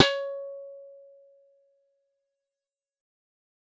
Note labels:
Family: guitar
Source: synthesizer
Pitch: C#5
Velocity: 100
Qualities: fast decay

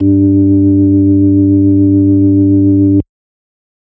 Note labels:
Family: organ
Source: electronic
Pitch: G2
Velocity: 100

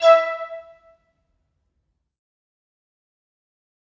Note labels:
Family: reed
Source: acoustic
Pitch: E5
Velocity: 25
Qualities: fast decay, percussive, reverb

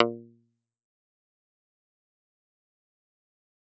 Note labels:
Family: guitar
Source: electronic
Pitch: A#2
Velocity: 127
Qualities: fast decay, percussive

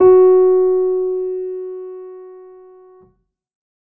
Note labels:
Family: keyboard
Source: acoustic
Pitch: F#4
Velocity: 25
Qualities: reverb

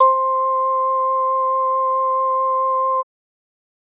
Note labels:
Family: organ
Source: electronic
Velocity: 100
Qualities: multiphonic

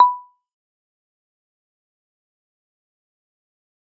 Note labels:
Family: mallet percussion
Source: acoustic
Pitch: B5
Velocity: 127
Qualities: dark, fast decay, percussive, reverb

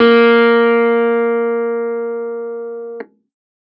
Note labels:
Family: keyboard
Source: electronic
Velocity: 100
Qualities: distorted

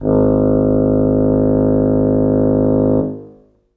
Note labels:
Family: reed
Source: acoustic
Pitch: G#1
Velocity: 50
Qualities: reverb

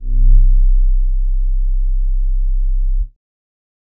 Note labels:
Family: bass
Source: synthesizer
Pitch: C1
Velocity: 25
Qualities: dark

